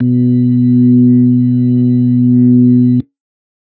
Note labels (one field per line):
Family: organ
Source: electronic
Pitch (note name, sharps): B2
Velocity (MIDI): 100